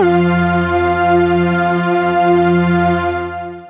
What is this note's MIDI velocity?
100